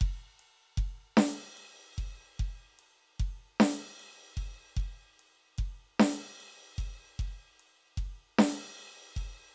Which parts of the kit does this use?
crash, ride, snare and kick